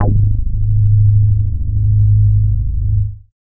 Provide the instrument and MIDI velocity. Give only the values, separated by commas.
synthesizer bass, 50